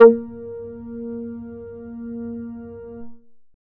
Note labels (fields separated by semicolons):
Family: bass; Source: synthesizer; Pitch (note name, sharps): A#3; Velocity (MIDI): 50; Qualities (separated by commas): distorted